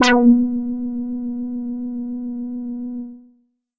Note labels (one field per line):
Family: bass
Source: synthesizer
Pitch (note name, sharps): B3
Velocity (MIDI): 50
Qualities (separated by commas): distorted, tempo-synced